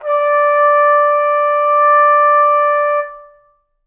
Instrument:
acoustic brass instrument